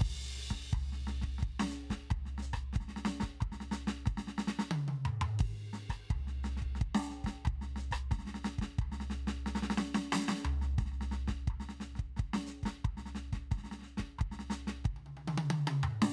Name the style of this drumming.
samba